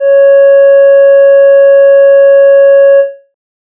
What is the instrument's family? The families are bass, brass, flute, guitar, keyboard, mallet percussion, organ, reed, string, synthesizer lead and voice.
flute